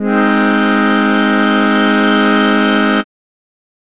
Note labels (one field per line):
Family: keyboard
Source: acoustic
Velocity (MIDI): 25